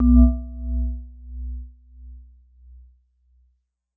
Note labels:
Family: mallet percussion; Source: acoustic; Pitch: B1; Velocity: 50; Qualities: dark, non-linear envelope

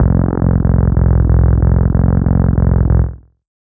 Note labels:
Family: bass; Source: synthesizer; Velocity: 25; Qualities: distorted, tempo-synced

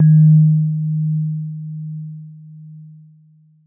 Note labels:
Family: keyboard; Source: electronic; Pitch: D#3; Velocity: 75; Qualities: dark

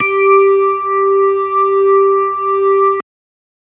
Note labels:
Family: organ; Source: electronic; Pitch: G4; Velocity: 25

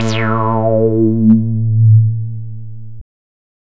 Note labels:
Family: bass; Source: synthesizer; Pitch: A2; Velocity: 100; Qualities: bright, distorted

